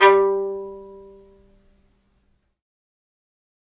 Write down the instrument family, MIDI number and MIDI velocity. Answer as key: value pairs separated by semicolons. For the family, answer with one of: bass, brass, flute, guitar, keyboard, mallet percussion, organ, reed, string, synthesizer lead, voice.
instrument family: string; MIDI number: 55; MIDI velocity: 75